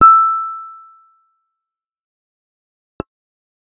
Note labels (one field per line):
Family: bass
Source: synthesizer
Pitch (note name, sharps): E6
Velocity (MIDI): 25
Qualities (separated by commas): fast decay